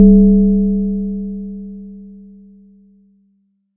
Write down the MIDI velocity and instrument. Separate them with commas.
25, acoustic mallet percussion instrument